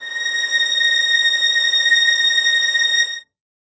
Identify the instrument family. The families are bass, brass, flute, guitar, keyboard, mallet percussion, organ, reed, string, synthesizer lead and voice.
string